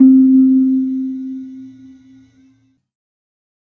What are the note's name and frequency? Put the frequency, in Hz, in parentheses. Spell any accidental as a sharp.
C4 (261.6 Hz)